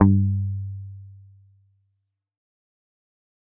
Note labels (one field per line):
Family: guitar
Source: electronic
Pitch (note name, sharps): G2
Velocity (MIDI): 25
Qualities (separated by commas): fast decay